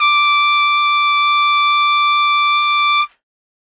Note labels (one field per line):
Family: brass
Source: acoustic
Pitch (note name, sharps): D6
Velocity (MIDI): 25